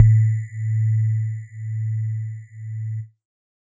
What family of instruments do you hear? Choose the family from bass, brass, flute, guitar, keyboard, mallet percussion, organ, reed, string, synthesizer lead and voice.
synthesizer lead